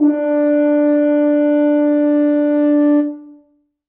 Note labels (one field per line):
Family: brass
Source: acoustic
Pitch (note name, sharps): D4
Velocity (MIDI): 127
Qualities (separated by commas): dark, reverb